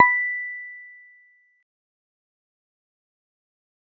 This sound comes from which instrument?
synthesizer guitar